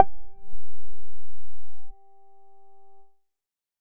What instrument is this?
synthesizer bass